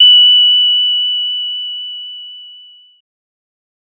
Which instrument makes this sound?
synthesizer bass